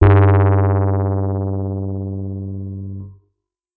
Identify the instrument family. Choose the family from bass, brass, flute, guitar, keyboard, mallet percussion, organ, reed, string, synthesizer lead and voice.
keyboard